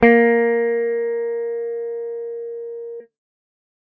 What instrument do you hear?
electronic guitar